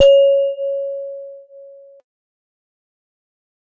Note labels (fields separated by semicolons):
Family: mallet percussion; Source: acoustic; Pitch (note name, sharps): C#5; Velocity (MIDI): 25; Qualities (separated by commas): fast decay, non-linear envelope